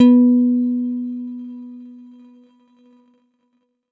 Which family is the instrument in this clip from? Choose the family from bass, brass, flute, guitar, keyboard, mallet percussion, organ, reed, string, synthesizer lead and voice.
guitar